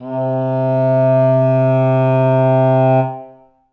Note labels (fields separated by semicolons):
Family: reed; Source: acoustic; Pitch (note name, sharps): C3; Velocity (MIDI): 127; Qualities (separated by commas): reverb